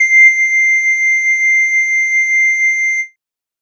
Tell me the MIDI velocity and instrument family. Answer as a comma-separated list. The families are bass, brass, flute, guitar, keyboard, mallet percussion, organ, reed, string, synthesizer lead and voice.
127, flute